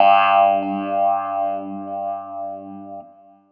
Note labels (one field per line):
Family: keyboard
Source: electronic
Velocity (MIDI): 75